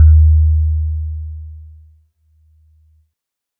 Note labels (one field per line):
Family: keyboard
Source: synthesizer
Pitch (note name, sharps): D#2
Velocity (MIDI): 25